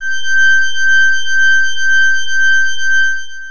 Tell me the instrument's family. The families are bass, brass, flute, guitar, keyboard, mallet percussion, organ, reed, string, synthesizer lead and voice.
organ